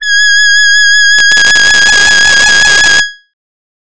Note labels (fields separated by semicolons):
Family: voice; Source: synthesizer; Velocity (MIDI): 127; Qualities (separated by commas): bright